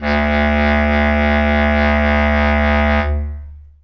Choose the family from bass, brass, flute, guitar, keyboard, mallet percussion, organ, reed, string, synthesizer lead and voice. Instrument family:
reed